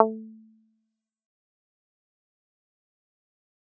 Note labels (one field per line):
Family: guitar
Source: electronic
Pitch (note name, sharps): A3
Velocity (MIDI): 75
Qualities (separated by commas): fast decay, percussive